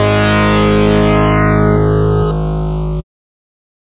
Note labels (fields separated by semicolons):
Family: bass; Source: synthesizer; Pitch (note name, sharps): G#1; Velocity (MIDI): 127; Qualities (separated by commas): bright, distorted